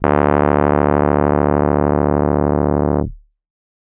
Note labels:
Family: keyboard; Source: electronic; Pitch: D1; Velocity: 75; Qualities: distorted

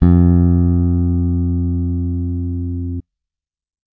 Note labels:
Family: bass; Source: electronic; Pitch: F2; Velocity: 75

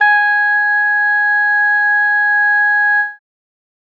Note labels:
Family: reed; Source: acoustic; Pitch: G#5; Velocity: 100; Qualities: bright

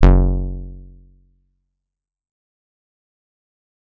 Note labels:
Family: guitar; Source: electronic; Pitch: F#1; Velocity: 50; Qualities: fast decay

